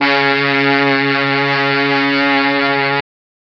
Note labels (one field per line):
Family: reed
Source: electronic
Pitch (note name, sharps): C#3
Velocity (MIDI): 127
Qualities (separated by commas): bright, reverb